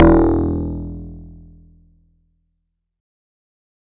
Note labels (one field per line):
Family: guitar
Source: acoustic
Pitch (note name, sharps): E1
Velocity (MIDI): 100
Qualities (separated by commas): distorted